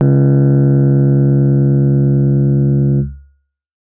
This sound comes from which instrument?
acoustic keyboard